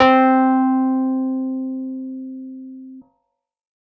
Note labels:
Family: keyboard; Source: electronic; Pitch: C4; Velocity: 127

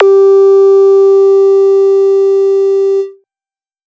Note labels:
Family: bass; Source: synthesizer; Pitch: G4; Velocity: 100; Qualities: distorted

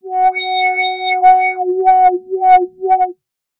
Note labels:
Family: bass; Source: synthesizer; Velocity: 50; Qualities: distorted, non-linear envelope

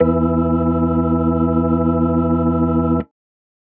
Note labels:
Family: organ; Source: electronic; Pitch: E2; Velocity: 127

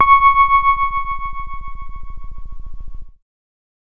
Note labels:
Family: keyboard; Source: electronic; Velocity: 25; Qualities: dark

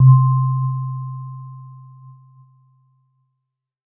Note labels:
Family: keyboard; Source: electronic; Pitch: C3; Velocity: 50

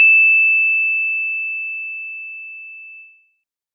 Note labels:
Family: mallet percussion; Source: acoustic; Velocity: 50; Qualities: bright

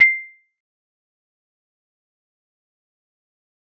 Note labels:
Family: mallet percussion; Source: acoustic; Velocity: 50; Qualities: fast decay, percussive

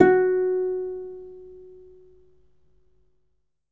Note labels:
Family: guitar; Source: acoustic; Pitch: F#4; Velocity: 100; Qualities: reverb

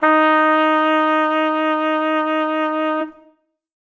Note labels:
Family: brass; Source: acoustic; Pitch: D#4; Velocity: 50

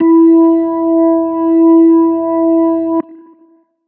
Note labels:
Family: organ; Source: electronic; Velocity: 127; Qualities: long release

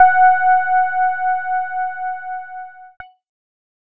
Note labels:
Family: keyboard; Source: electronic; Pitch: F#5; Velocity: 50; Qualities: distorted

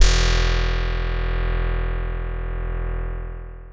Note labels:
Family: guitar; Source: synthesizer; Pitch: E1; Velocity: 50; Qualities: bright, long release

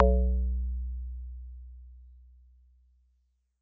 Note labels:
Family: guitar; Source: synthesizer; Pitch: B1; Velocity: 100; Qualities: dark

